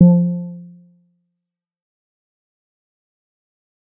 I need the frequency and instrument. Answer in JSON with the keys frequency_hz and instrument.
{"frequency_hz": 174.6, "instrument": "synthesizer bass"}